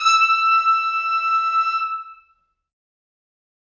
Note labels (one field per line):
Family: brass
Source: acoustic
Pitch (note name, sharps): E6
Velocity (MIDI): 75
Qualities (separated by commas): fast decay, reverb